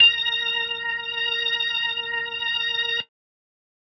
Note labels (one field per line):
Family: organ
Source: electronic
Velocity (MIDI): 75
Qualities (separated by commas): bright